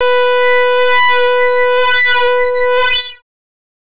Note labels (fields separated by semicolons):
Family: bass; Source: synthesizer; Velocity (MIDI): 25; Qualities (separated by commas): distorted, non-linear envelope